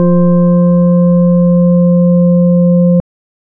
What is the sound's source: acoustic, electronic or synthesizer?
electronic